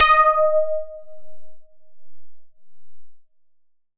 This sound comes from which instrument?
synthesizer lead